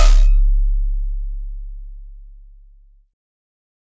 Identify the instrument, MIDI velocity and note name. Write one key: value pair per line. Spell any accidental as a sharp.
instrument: synthesizer keyboard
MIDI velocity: 100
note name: C#1